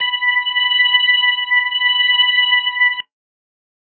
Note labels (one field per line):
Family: organ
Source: electronic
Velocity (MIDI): 100